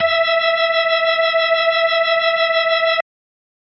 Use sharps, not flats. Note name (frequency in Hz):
E5 (659.3 Hz)